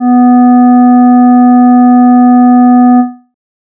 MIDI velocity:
127